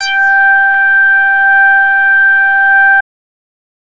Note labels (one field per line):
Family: bass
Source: synthesizer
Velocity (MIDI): 100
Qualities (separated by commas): distorted